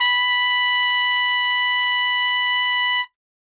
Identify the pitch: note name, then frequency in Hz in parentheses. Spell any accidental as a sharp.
B5 (987.8 Hz)